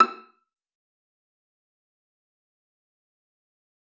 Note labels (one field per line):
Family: string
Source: acoustic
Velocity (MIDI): 127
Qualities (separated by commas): fast decay, percussive, reverb